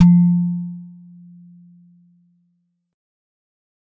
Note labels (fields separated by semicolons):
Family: mallet percussion; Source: acoustic; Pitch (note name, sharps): F3; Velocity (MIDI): 50; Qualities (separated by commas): dark, non-linear envelope